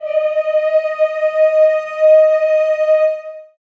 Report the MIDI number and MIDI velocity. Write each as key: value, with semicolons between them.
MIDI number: 75; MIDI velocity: 50